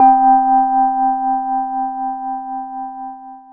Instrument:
electronic keyboard